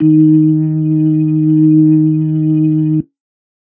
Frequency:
155.6 Hz